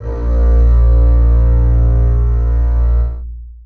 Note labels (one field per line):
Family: string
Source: acoustic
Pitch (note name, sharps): A#1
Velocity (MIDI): 50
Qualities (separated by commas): long release, reverb